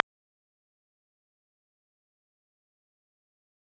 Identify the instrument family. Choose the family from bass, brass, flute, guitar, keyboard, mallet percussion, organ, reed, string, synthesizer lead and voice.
guitar